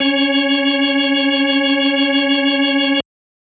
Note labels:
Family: organ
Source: electronic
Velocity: 25

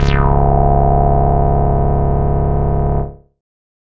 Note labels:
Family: bass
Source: synthesizer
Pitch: C#0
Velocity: 127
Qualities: bright, distorted, non-linear envelope

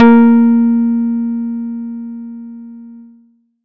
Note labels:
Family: guitar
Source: acoustic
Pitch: A#3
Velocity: 25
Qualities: dark

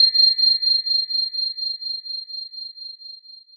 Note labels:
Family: mallet percussion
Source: electronic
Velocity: 25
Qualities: bright, long release

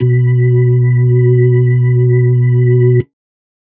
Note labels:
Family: organ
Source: electronic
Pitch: B2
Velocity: 50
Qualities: dark

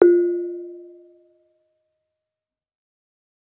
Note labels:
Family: mallet percussion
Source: acoustic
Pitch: F4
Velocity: 25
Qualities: fast decay

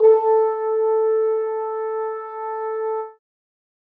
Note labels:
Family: brass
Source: acoustic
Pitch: A4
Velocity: 25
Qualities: reverb

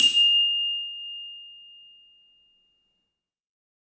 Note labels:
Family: mallet percussion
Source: acoustic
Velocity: 100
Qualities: bright, reverb

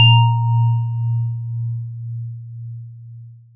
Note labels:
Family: mallet percussion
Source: acoustic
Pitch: A#2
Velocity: 100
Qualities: long release

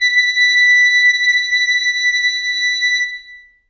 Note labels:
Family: reed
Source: acoustic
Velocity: 25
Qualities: long release, reverb

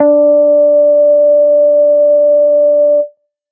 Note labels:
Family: bass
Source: synthesizer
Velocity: 25

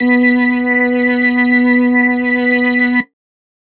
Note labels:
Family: keyboard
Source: electronic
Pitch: B3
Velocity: 75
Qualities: distorted

